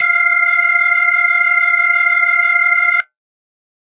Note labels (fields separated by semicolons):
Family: organ; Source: electronic; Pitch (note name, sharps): F5; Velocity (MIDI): 25; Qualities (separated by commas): bright